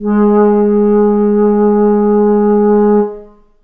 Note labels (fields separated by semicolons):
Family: flute; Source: acoustic; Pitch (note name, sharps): G#3; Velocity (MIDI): 25; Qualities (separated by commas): long release, reverb